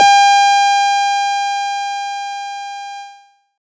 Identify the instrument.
synthesizer bass